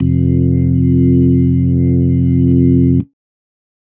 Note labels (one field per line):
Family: organ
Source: electronic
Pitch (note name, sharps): F1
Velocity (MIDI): 50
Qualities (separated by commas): dark